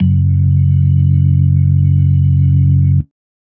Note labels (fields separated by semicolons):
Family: organ; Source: electronic; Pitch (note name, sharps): F#1; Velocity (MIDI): 50; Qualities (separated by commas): dark